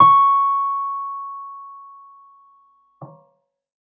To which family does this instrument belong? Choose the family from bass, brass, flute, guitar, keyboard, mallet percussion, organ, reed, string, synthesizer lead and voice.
keyboard